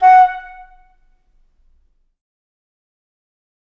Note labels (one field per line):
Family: flute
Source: acoustic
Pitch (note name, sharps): F#5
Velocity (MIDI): 100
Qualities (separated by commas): fast decay, percussive, reverb